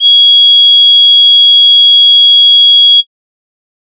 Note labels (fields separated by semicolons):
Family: flute; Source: synthesizer; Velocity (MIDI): 25; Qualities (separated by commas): bright